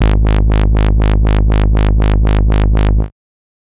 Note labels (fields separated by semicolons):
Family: bass; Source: synthesizer; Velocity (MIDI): 127; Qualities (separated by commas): bright, distorted, tempo-synced